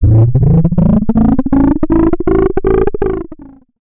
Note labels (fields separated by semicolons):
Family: bass; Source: synthesizer; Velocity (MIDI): 100; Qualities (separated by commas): distorted, long release, multiphonic, tempo-synced